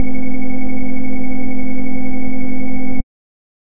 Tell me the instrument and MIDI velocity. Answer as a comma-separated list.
synthesizer bass, 100